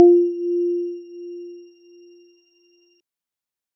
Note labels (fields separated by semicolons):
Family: keyboard; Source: electronic; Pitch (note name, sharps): F4; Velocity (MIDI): 75; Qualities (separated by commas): dark